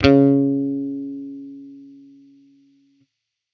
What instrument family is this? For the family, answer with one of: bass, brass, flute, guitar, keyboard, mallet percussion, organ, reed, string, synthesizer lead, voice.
bass